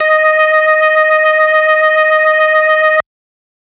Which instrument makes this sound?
electronic organ